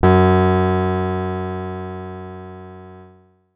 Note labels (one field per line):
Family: guitar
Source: acoustic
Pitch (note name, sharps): F#2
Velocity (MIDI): 25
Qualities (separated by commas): bright, distorted